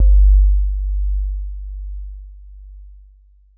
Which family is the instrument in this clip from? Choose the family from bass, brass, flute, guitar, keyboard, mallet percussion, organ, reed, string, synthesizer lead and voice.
keyboard